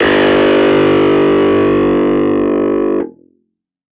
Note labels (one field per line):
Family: keyboard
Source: electronic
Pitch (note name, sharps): G1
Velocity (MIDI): 127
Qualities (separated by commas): distorted